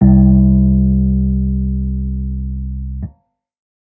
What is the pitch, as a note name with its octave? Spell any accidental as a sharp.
C2